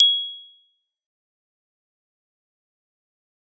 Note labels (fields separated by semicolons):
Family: mallet percussion; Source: acoustic; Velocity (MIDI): 50; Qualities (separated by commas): bright, fast decay, percussive